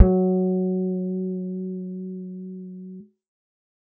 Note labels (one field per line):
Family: bass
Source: synthesizer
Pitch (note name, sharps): F#3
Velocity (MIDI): 50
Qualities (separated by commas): dark, reverb